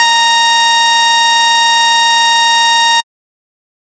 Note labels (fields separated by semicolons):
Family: bass; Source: synthesizer; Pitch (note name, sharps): A#5; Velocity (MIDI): 100; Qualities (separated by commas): bright, distorted